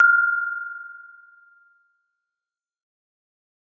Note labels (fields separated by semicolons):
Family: mallet percussion; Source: acoustic; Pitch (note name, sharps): F6; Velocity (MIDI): 127; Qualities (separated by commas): fast decay